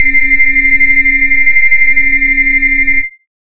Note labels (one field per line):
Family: bass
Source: synthesizer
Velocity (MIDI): 127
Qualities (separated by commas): bright, distorted